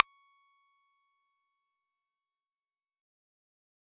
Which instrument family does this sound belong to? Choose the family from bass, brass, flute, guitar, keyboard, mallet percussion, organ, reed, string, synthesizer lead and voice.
bass